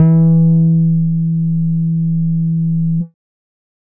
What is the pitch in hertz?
164.8 Hz